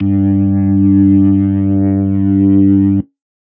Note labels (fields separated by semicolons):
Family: organ; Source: electronic; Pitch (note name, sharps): G2; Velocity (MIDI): 25; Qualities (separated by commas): distorted